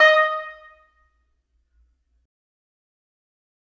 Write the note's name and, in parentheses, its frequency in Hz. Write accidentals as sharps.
D#5 (622.3 Hz)